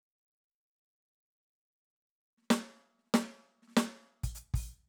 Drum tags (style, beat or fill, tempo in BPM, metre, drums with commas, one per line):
funk
fill
95 BPM
4/4
closed hi-hat, hi-hat pedal, snare, kick